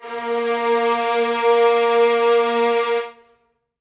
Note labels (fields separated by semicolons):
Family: string; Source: acoustic; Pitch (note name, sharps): A#3; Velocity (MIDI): 25; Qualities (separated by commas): reverb